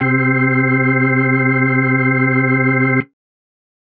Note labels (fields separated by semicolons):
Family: organ; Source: electronic; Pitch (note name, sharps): C3; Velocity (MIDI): 25